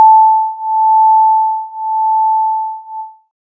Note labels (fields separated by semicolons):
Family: synthesizer lead; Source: synthesizer; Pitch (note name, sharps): A5; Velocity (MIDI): 100